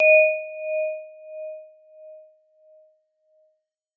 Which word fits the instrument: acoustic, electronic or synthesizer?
acoustic